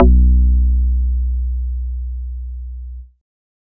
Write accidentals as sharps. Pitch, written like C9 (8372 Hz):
B1 (61.74 Hz)